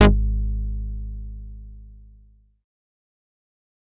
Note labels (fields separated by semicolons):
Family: bass; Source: synthesizer; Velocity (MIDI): 50; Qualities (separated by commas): distorted, fast decay